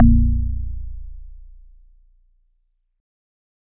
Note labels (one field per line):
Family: organ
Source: electronic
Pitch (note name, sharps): A#0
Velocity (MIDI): 100